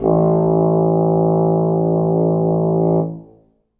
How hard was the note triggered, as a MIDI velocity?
25